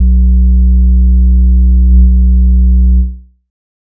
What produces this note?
synthesizer bass